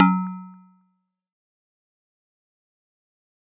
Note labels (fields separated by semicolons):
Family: mallet percussion; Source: acoustic; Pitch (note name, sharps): F#3; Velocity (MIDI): 100; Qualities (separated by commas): fast decay, percussive